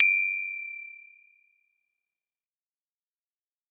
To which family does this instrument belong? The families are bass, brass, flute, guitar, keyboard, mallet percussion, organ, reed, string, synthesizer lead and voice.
mallet percussion